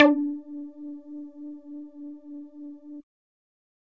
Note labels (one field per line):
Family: bass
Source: synthesizer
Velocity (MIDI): 75